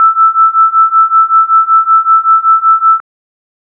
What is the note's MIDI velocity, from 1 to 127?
75